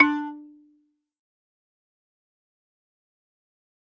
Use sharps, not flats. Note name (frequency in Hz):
D4 (293.7 Hz)